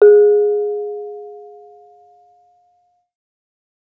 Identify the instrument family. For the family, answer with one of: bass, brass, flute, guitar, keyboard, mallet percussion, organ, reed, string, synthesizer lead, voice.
mallet percussion